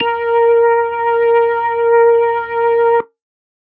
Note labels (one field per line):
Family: organ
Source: electronic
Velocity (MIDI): 25